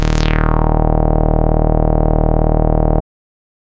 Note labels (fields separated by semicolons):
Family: bass; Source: synthesizer; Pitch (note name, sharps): D#1; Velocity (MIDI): 127; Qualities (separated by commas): distorted